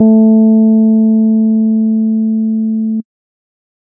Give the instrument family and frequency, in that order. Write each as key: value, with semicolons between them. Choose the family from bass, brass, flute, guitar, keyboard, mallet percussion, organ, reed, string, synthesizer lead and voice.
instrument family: keyboard; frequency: 220 Hz